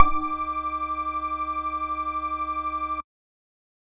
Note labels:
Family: bass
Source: synthesizer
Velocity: 75

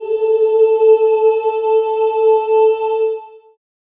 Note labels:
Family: voice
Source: acoustic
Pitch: A4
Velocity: 127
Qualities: reverb

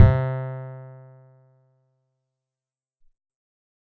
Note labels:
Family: guitar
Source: acoustic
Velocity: 75

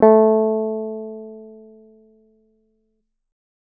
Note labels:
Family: guitar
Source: acoustic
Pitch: A3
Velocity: 50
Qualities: dark

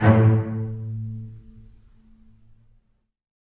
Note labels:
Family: string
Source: acoustic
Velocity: 50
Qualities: reverb

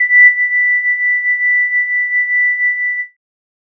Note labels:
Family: flute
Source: synthesizer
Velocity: 100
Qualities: distorted

